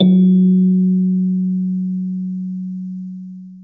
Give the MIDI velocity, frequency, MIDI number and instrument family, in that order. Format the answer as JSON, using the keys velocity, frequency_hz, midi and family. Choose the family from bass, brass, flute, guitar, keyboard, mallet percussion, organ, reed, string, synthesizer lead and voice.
{"velocity": 75, "frequency_hz": 185, "midi": 54, "family": "mallet percussion"}